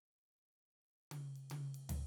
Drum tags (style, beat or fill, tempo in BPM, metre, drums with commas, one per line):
Afro-Cuban rumba
fill
110 BPM
4/4
ride, high tom, floor tom